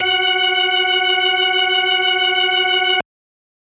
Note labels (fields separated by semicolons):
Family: organ; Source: electronic; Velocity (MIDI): 75